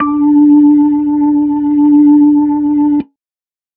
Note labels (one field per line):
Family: organ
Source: electronic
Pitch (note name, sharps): D4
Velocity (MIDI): 100